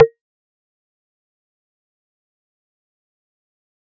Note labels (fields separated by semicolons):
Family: mallet percussion; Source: electronic; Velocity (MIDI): 75; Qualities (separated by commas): fast decay, percussive